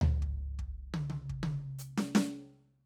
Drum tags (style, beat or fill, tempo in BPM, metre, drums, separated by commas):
New Orleans funk, fill, 84 BPM, 4/4, hi-hat pedal, snare, high tom, floor tom, kick